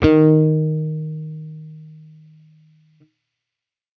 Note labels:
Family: bass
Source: electronic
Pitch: D#3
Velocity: 75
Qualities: distorted

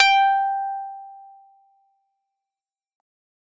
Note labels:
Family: keyboard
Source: electronic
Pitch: G5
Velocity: 127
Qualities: distorted, fast decay

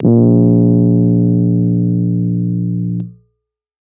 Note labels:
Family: keyboard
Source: electronic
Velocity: 127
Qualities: dark

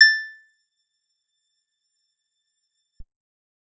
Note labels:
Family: guitar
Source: acoustic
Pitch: A6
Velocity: 127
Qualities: percussive

